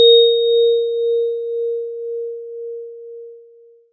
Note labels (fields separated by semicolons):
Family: mallet percussion; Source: acoustic; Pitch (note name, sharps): A#4; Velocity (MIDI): 75; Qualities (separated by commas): long release